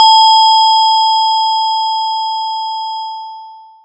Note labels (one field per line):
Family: mallet percussion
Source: acoustic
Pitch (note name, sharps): A5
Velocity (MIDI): 25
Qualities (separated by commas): distorted, long release